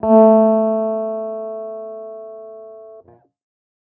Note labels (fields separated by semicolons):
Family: guitar; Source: electronic; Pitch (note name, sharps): A3; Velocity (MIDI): 50; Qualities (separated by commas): non-linear envelope